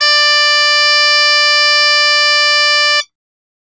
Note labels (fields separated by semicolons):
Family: flute; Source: acoustic; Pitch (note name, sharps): D5; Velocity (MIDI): 50; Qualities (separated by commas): bright, reverb